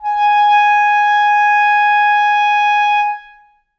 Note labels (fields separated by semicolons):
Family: reed; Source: acoustic; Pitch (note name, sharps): G#5; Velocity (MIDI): 75; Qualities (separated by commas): reverb